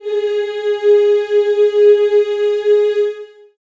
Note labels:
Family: voice; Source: acoustic; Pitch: G#4; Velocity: 100; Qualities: long release, reverb

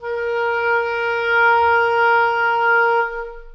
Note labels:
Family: reed; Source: acoustic; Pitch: A#4; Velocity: 25; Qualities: long release, reverb

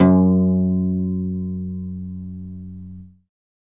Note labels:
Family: guitar; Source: acoustic; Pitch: F#2; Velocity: 75; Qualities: reverb

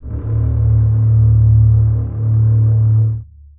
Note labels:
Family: string; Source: acoustic; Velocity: 75; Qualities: long release, reverb

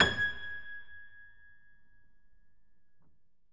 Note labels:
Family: keyboard; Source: acoustic; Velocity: 127; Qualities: reverb

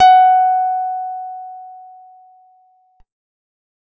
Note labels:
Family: guitar; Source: acoustic; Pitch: F#5; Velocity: 100

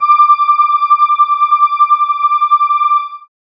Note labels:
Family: keyboard; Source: synthesizer; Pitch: D6; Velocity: 25; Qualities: bright

